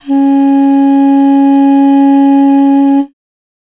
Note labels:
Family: reed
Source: acoustic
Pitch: C#4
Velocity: 25

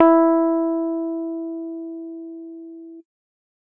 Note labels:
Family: keyboard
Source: electronic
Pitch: E4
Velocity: 127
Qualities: dark

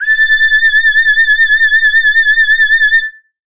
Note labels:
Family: voice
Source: synthesizer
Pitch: A6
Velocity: 127

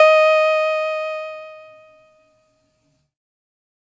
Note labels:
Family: keyboard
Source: electronic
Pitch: D#5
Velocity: 75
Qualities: distorted

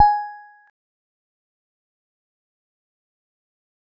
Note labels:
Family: mallet percussion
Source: acoustic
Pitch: G#5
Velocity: 25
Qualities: fast decay, percussive

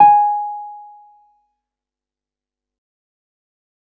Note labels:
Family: keyboard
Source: electronic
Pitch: G#5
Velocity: 75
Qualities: fast decay

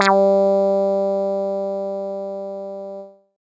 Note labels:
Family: bass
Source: synthesizer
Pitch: G3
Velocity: 127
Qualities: distorted

